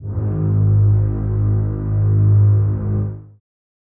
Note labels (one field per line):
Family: string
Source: acoustic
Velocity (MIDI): 25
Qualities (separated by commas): dark, reverb